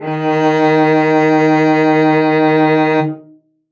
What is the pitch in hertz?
155.6 Hz